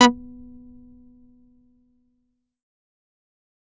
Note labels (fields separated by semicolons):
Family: bass; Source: synthesizer; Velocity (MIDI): 25; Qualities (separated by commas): distorted, fast decay, percussive